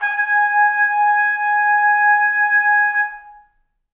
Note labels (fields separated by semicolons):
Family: brass; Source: acoustic; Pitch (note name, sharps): G#5; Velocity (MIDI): 25; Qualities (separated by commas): reverb